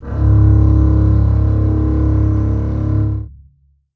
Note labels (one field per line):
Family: string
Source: acoustic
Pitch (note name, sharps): C#1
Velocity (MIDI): 100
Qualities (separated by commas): long release, reverb